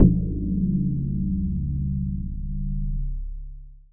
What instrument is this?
electronic mallet percussion instrument